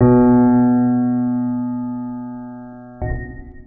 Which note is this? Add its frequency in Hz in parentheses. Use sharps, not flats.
B2 (123.5 Hz)